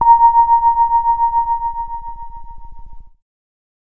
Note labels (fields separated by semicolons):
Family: keyboard; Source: electronic; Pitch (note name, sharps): A#5; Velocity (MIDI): 75; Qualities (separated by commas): dark